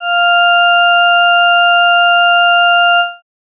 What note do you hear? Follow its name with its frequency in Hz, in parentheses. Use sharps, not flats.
F5 (698.5 Hz)